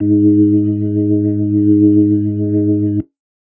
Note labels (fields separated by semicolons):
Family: organ; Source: electronic; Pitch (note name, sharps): G#2; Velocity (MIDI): 50